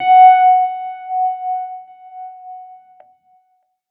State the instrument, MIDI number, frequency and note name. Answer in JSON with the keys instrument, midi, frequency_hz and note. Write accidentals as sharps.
{"instrument": "electronic keyboard", "midi": 78, "frequency_hz": 740, "note": "F#5"}